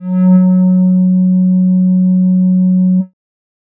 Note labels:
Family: bass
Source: synthesizer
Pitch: F#3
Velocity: 100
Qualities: dark

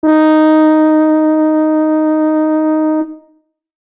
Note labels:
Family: brass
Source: acoustic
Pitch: D#4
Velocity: 127

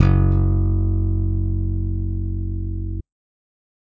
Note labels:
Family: bass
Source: electronic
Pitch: F#1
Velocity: 127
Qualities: bright

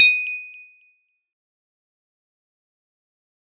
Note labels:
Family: mallet percussion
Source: acoustic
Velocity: 100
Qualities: fast decay, percussive

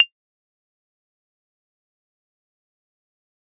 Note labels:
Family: mallet percussion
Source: acoustic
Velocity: 100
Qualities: dark, fast decay, percussive, reverb

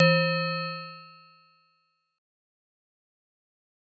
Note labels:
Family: mallet percussion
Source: acoustic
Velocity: 127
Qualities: fast decay

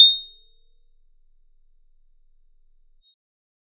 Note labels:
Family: bass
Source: synthesizer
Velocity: 75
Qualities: bright, percussive

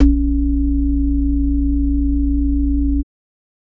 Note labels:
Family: organ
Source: electronic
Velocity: 127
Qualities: multiphonic

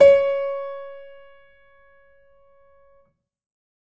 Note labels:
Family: keyboard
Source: acoustic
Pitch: C#5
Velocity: 127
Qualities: reverb

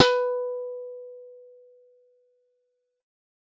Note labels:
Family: guitar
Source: synthesizer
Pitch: B4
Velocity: 100

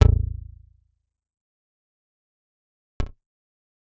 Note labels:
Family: bass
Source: synthesizer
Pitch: A0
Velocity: 127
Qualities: fast decay, percussive

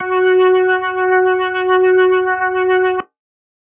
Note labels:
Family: organ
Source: electronic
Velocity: 50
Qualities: distorted

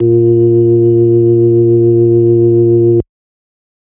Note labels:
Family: organ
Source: electronic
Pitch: A#2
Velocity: 127

